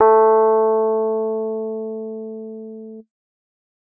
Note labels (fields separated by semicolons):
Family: keyboard; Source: electronic; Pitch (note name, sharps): A3; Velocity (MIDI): 127